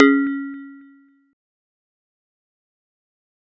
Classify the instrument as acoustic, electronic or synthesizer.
acoustic